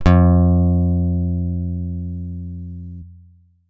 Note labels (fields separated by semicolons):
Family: guitar; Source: electronic; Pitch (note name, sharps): F2; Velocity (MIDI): 127